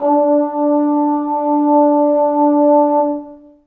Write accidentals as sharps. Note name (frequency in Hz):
D4 (293.7 Hz)